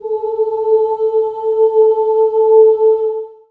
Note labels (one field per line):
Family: voice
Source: acoustic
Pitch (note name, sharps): A4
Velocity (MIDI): 127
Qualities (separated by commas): reverb